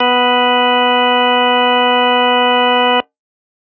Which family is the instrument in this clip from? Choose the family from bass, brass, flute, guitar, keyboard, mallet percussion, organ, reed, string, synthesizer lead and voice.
organ